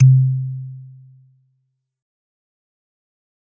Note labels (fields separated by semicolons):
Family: mallet percussion; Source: acoustic; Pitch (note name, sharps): C3; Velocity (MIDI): 127; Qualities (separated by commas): dark, fast decay